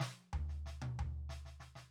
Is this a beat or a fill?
fill